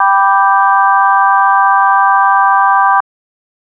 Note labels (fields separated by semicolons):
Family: organ; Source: electronic; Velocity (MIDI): 127